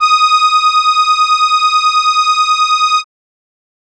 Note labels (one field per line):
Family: keyboard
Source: acoustic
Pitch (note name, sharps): D#6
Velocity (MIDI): 127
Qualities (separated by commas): bright